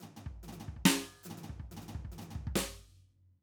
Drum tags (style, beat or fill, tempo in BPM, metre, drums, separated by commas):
half-time rock, fill, 140 BPM, 4/4, hi-hat pedal, snare, high tom, floor tom, kick